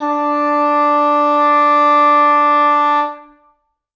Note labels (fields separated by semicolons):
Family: reed; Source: acoustic; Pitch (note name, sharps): D4; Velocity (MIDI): 75; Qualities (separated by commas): reverb